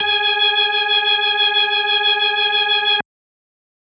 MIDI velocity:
75